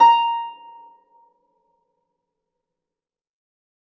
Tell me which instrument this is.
acoustic string instrument